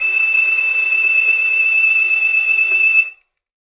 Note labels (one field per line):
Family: string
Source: acoustic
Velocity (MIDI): 25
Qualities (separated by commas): reverb